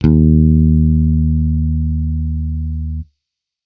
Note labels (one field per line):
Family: bass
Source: electronic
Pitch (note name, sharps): D#2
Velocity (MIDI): 75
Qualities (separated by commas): distorted